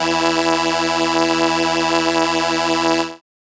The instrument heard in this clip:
synthesizer keyboard